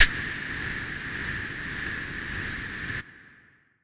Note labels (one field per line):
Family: flute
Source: acoustic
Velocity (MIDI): 75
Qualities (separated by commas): distorted